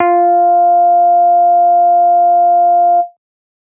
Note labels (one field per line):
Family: bass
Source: synthesizer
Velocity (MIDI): 75